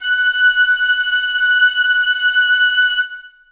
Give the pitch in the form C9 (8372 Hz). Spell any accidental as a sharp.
F#6 (1480 Hz)